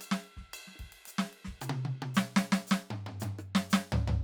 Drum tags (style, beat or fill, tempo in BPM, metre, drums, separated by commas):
songo, beat, 112 BPM, 4/4, ride, ride bell, hi-hat pedal, snare, cross-stick, high tom, mid tom, floor tom, kick